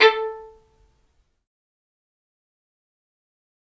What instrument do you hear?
acoustic string instrument